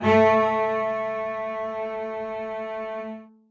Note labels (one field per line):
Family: string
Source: acoustic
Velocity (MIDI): 127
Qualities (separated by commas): reverb